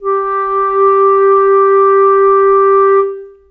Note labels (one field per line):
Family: reed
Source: acoustic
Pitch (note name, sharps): G4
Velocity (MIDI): 50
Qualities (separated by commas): reverb